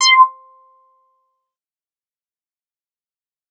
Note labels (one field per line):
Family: bass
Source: synthesizer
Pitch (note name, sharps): C6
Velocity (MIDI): 75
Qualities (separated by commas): distorted, fast decay, percussive